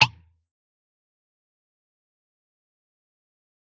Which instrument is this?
electronic guitar